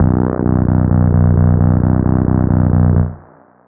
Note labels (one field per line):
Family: bass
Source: synthesizer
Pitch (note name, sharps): B0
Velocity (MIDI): 75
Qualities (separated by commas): long release, reverb